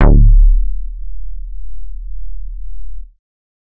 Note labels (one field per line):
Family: bass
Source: synthesizer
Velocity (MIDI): 100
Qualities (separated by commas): distorted